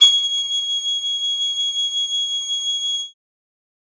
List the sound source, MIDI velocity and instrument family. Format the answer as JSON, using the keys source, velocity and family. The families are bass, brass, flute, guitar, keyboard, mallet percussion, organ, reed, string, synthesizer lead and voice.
{"source": "acoustic", "velocity": 127, "family": "flute"}